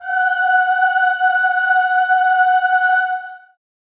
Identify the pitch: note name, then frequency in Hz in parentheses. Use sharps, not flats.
F#5 (740 Hz)